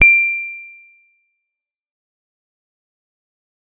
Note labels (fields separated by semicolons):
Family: guitar; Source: electronic; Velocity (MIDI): 25; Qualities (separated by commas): fast decay, percussive